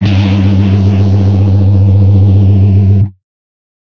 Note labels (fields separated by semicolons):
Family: guitar; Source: electronic; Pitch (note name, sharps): G2; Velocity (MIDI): 50; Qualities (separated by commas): bright, distorted